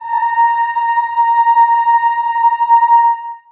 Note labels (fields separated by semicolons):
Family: voice; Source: acoustic; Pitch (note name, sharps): A#5; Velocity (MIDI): 50; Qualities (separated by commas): reverb